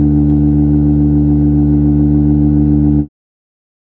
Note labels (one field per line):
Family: organ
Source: electronic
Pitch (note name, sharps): D2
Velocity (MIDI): 127